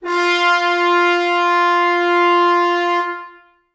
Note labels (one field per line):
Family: brass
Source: acoustic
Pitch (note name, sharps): F4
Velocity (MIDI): 127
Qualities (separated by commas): reverb